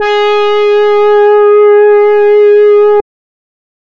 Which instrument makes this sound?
synthesizer reed instrument